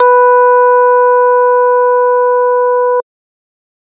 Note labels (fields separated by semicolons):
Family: organ; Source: electronic; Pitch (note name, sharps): B4; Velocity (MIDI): 100